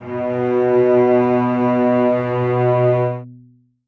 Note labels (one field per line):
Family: string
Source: acoustic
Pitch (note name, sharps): B2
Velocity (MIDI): 50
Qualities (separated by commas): long release, reverb